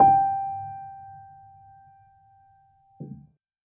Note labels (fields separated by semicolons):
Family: keyboard; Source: acoustic; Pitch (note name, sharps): G5; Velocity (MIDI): 25